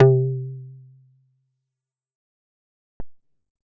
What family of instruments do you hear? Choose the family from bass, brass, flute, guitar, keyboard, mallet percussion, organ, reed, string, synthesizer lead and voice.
bass